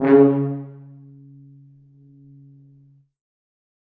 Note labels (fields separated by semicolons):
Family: brass; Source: acoustic; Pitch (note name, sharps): C#3; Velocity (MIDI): 75; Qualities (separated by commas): reverb